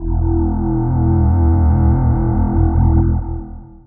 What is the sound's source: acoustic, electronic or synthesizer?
synthesizer